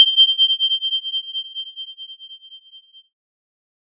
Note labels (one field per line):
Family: keyboard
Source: synthesizer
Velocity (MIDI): 50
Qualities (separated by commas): bright